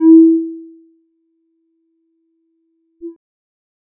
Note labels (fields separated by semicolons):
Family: bass; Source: synthesizer; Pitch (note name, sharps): E4; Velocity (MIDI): 25; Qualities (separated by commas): dark, percussive